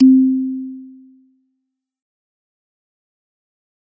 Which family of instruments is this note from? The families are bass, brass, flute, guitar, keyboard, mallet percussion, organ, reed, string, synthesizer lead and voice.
mallet percussion